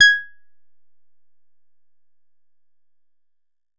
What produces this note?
synthesizer guitar